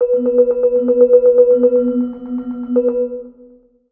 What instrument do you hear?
synthesizer mallet percussion instrument